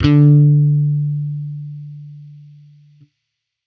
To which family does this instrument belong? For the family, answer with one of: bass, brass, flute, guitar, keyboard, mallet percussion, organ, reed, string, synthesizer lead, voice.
bass